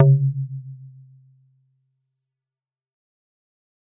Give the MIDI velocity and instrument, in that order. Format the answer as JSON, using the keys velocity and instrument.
{"velocity": 127, "instrument": "acoustic mallet percussion instrument"}